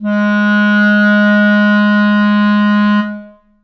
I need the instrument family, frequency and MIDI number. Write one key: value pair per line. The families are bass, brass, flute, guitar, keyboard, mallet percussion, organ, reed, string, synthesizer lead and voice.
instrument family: reed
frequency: 207.7 Hz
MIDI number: 56